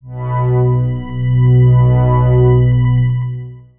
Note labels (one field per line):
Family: synthesizer lead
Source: synthesizer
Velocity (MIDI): 25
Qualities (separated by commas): long release, non-linear envelope